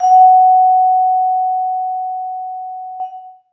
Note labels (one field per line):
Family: mallet percussion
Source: acoustic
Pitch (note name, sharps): F#5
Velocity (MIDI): 75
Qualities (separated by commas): reverb